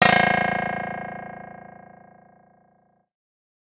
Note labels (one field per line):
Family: guitar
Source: acoustic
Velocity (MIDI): 127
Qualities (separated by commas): bright